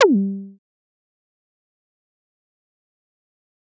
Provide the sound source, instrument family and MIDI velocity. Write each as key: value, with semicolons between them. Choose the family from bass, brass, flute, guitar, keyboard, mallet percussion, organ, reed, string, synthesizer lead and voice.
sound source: synthesizer; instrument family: bass; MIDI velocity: 100